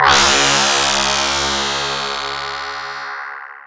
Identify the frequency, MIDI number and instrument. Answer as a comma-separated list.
69.3 Hz, 37, electronic mallet percussion instrument